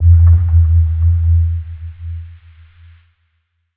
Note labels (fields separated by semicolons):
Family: synthesizer lead; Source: synthesizer; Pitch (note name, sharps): E2; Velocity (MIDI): 100; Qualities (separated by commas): dark, non-linear envelope, reverb